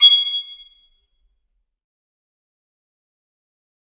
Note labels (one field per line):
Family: flute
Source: acoustic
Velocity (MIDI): 100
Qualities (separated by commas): bright, fast decay, percussive, reverb